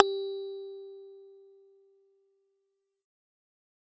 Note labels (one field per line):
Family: bass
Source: synthesizer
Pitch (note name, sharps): G4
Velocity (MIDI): 127